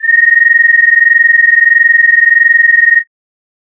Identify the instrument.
synthesizer flute